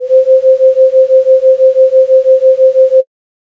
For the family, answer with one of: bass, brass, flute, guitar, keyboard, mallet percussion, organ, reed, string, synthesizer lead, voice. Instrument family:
flute